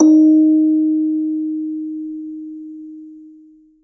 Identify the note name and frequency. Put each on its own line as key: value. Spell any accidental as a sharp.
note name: D#4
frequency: 311.1 Hz